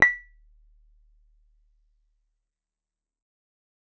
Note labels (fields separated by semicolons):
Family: guitar; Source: acoustic; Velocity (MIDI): 50; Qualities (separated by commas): fast decay, percussive